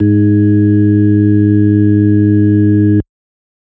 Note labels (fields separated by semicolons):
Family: organ; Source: electronic; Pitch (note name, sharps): G#2; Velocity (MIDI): 50